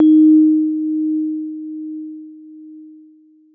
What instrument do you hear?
electronic keyboard